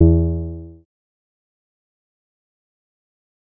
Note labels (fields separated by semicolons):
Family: synthesizer lead; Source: synthesizer; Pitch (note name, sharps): E2; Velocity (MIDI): 25; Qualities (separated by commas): fast decay